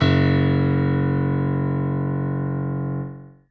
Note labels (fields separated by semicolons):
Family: keyboard; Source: acoustic; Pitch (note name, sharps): F#1; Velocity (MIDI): 127